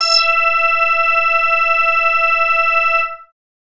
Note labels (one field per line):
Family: bass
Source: synthesizer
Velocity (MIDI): 75